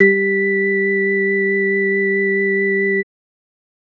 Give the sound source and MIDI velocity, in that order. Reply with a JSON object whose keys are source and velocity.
{"source": "electronic", "velocity": 127}